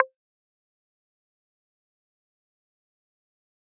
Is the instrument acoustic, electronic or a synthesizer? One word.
electronic